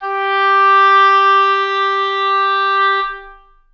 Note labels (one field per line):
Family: reed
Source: acoustic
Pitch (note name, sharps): G4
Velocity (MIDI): 127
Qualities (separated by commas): long release, reverb